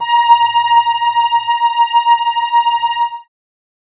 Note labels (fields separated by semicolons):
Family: keyboard; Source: synthesizer; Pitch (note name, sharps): A#5; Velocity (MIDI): 75